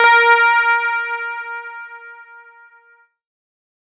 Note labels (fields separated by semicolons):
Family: guitar; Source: electronic; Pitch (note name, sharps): A#4; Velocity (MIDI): 127